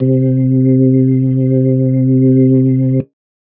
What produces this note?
electronic organ